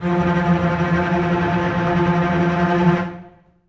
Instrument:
acoustic string instrument